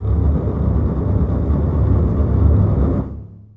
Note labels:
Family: string; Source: acoustic; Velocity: 100; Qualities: long release, non-linear envelope, reverb

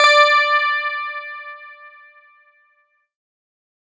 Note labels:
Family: guitar; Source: electronic; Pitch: D5; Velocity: 127

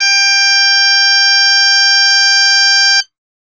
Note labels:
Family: flute; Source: acoustic; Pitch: G5; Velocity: 75; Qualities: bright, reverb

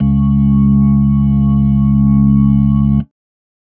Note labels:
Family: organ; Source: electronic; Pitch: C#2; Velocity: 75; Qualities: dark

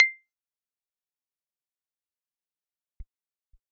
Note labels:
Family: keyboard; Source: electronic; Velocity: 127; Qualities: fast decay, percussive

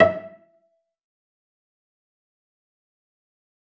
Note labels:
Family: string; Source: acoustic; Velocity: 127; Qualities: fast decay, percussive, reverb

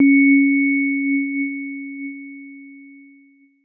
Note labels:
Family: keyboard; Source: electronic; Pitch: C#4; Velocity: 100

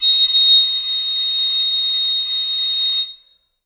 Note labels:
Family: reed; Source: acoustic; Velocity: 100; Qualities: bright, reverb

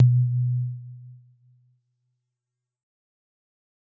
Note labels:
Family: mallet percussion; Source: acoustic; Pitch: B2; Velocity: 127; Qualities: dark, fast decay

